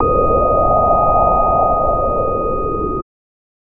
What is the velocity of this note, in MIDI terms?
100